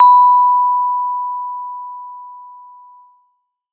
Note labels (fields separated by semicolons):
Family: mallet percussion; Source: acoustic; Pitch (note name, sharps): B5; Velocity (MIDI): 127